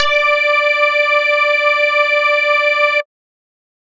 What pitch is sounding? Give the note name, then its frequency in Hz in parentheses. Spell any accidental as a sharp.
D5 (587.3 Hz)